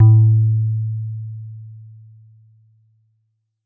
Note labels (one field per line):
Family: guitar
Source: synthesizer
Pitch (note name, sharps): A2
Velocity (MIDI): 50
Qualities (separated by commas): dark